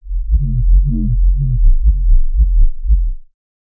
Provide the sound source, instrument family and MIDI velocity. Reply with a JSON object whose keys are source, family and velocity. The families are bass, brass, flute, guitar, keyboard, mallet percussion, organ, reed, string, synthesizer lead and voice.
{"source": "synthesizer", "family": "bass", "velocity": 25}